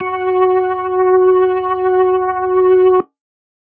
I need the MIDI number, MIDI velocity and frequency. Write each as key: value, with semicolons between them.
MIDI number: 66; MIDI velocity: 100; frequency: 370 Hz